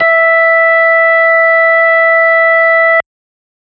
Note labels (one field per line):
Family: organ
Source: electronic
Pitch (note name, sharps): E5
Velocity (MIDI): 127